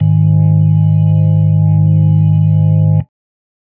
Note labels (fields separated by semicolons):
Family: organ; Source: electronic; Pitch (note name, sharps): G#1; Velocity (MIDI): 100; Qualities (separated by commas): dark